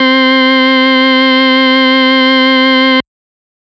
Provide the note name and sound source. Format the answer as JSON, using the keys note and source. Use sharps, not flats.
{"note": "C4", "source": "electronic"}